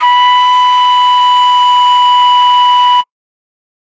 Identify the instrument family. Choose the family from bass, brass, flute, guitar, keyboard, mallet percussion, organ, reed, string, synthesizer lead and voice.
flute